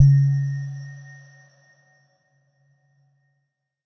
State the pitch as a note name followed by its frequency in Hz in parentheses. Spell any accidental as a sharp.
C#3 (138.6 Hz)